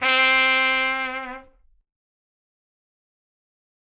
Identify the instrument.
acoustic brass instrument